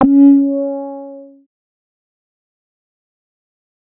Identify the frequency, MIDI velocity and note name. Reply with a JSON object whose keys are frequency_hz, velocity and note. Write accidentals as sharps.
{"frequency_hz": 277.2, "velocity": 100, "note": "C#4"}